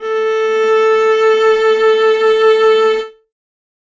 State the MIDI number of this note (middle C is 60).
69